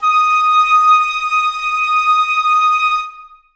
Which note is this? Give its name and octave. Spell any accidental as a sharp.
D#6